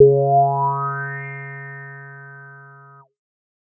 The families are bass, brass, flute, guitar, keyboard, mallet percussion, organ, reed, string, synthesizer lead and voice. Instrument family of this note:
bass